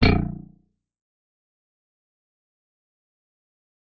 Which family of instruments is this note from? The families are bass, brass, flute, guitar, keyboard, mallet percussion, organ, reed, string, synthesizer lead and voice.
guitar